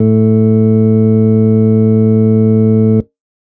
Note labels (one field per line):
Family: organ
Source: electronic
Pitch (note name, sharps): A2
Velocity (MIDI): 127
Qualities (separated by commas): distorted